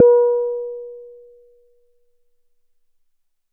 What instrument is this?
synthesizer bass